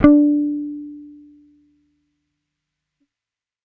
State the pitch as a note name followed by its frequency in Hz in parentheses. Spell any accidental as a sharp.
D4 (293.7 Hz)